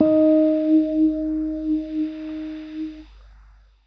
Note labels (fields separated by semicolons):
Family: keyboard; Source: electronic; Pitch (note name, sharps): D#4; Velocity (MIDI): 25; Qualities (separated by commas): long release